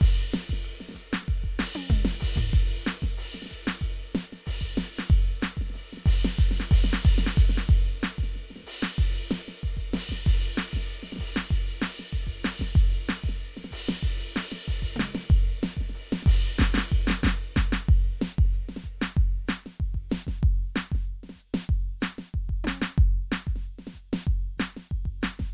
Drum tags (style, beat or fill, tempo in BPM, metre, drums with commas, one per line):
Afrobeat
beat
94 BPM
4/4
crash, ride, open hi-hat, hi-hat pedal, snare, high tom, mid tom, floor tom, kick